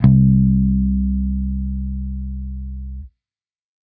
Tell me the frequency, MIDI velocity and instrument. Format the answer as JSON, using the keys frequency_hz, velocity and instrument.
{"frequency_hz": 65.41, "velocity": 100, "instrument": "electronic bass"}